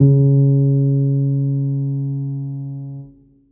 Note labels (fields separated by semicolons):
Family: keyboard; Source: acoustic; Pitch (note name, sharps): C#3; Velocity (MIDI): 25; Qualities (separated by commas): reverb